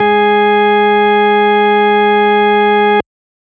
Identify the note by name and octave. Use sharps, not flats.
G#3